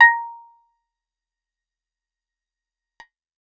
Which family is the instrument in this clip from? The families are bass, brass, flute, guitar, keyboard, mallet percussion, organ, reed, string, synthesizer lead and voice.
guitar